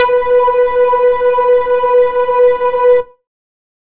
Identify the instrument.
synthesizer bass